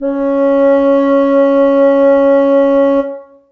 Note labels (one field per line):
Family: reed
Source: acoustic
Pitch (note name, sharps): C#4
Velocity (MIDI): 75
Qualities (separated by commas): reverb